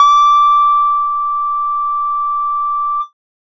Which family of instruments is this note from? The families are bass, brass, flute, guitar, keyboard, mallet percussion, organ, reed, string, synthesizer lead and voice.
bass